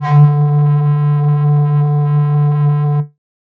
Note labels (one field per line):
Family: flute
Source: synthesizer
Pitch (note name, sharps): D3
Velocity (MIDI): 75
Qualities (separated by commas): distorted